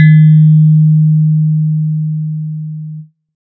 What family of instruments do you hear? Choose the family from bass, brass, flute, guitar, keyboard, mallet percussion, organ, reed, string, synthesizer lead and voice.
synthesizer lead